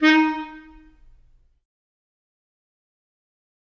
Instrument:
acoustic reed instrument